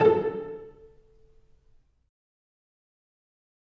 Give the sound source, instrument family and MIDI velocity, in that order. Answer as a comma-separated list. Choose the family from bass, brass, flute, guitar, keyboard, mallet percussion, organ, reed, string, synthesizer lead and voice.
acoustic, string, 127